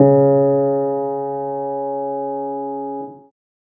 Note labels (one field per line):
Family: keyboard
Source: acoustic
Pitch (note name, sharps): C#3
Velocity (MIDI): 50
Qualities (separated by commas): reverb